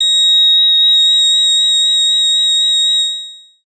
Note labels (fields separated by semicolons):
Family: bass; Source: synthesizer; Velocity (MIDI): 75; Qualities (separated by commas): bright, distorted, long release